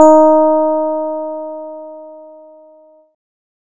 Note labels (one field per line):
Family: bass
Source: synthesizer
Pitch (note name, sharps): D#4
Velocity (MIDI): 75